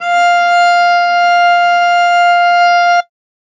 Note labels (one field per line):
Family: string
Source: acoustic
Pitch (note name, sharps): F5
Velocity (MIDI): 50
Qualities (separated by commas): bright